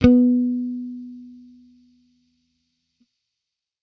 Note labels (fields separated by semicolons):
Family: bass; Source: electronic; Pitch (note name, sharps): B3; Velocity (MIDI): 50; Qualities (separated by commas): distorted